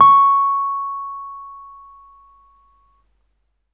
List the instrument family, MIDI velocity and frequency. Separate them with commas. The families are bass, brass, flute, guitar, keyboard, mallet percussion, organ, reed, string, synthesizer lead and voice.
keyboard, 75, 1109 Hz